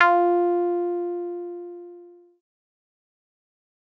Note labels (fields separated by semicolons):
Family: synthesizer lead; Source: synthesizer; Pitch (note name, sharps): F4; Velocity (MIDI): 25; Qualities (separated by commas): distorted, fast decay